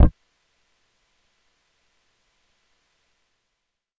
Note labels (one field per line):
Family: bass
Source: electronic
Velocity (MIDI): 50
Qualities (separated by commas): percussive